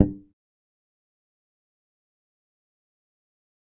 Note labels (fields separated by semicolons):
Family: bass; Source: electronic; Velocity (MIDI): 25; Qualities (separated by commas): fast decay, percussive